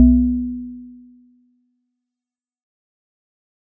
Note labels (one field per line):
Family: mallet percussion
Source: acoustic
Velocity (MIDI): 127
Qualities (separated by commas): fast decay